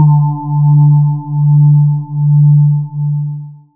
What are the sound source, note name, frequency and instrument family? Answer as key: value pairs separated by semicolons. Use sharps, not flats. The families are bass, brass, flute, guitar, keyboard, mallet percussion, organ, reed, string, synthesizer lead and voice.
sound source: synthesizer; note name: D3; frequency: 146.8 Hz; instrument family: voice